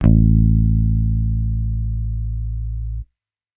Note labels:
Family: bass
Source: electronic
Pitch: A1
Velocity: 25

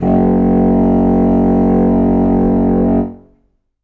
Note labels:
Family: reed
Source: acoustic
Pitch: F#1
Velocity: 25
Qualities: reverb

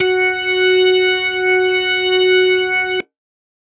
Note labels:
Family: organ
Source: electronic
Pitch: F#4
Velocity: 75

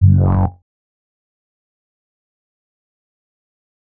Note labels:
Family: bass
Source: synthesizer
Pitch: F#1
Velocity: 100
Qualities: distorted, fast decay

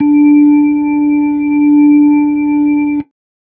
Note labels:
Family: keyboard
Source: electronic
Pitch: D4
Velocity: 127

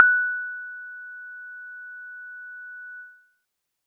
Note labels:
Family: guitar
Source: synthesizer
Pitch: F#6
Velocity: 25

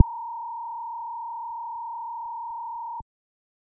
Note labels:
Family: bass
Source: synthesizer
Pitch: A#5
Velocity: 25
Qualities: dark

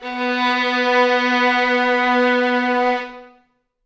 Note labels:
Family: string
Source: acoustic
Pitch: B3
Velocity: 75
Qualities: reverb

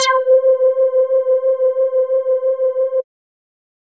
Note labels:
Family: bass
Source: synthesizer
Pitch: C5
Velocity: 127

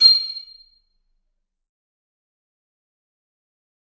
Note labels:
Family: reed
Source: acoustic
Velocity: 50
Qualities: bright, fast decay, percussive, reverb

